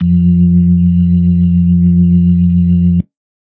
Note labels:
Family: organ; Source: electronic; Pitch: F2; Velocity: 75; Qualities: dark

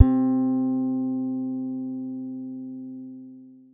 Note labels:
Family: guitar; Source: acoustic; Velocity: 100; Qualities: dark, long release

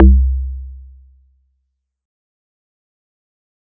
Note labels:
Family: mallet percussion; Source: acoustic; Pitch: C2; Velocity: 75; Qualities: fast decay

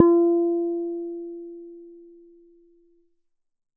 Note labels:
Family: bass; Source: synthesizer; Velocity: 100

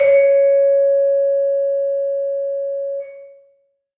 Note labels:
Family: mallet percussion; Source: acoustic; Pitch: C#5; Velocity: 127; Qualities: reverb

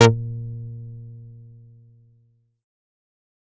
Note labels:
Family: bass; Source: synthesizer; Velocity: 75; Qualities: distorted, fast decay

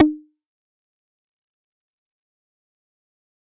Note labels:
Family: bass; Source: synthesizer; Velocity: 100; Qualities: distorted, fast decay, percussive

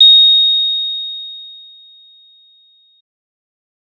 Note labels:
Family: bass; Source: synthesizer; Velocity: 127; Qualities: bright

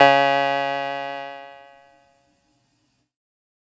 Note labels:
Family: keyboard; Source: electronic; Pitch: C#3; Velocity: 75; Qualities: bright, distorted

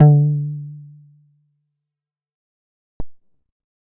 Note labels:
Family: bass; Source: synthesizer; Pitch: D3; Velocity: 75; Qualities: dark, fast decay

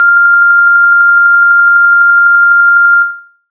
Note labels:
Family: bass; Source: synthesizer; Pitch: F6; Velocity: 75

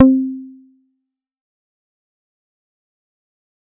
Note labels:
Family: bass; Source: synthesizer; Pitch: C4; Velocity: 127; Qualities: dark, distorted, fast decay, percussive

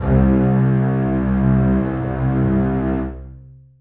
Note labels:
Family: string; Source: acoustic; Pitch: C2; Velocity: 127; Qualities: long release, reverb

